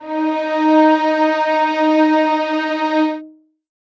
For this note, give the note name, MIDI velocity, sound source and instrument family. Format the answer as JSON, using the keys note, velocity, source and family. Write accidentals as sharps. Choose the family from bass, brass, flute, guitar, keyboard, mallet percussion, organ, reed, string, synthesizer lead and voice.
{"note": "D#4", "velocity": 50, "source": "acoustic", "family": "string"}